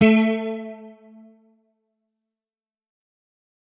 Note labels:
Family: guitar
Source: electronic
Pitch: A3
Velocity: 25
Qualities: fast decay

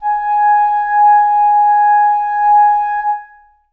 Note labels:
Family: reed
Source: acoustic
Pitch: G#5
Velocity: 25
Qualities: reverb

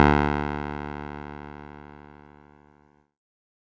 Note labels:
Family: keyboard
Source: electronic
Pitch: D2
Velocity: 50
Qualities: distorted

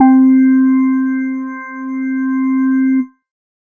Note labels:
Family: organ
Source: electronic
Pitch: C4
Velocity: 127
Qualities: dark

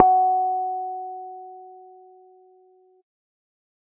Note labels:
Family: bass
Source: synthesizer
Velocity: 100

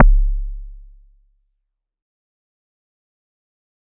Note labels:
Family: mallet percussion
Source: acoustic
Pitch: C#1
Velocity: 100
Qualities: fast decay

